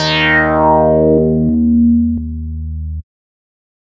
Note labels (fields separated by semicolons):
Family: bass; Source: synthesizer; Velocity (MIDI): 50; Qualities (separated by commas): distorted